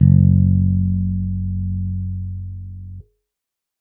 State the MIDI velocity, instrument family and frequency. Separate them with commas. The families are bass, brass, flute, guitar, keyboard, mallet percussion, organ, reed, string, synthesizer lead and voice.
50, bass, 46.25 Hz